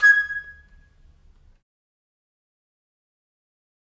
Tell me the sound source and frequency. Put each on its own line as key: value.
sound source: acoustic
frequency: 1661 Hz